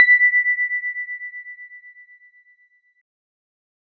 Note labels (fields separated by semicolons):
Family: keyboard; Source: electronic; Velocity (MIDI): 50